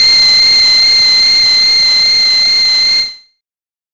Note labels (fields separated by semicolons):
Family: bass; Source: synthesizer; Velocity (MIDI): 127; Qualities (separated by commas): non-linear envelope